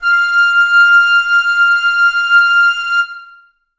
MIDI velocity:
75